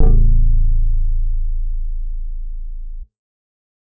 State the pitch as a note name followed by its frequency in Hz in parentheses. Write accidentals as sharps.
A0 (27.5 Hz)